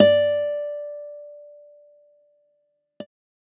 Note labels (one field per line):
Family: guitar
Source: electronic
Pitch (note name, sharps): D5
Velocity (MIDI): 75